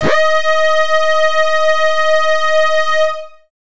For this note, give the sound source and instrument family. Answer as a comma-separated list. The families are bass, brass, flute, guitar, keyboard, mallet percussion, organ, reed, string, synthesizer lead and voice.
synthesizer, bass